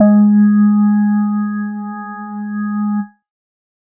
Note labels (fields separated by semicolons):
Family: organ; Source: electronic; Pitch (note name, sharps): G#3; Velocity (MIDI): 25